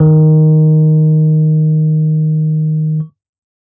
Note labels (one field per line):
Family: keyboard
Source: electronic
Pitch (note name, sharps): D#3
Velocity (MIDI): 75